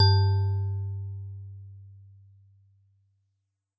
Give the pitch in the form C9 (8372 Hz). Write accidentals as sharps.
G2 (98 Hz)